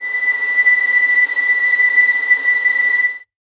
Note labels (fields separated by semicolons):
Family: string; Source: acoustic; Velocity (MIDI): 100; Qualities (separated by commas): reverb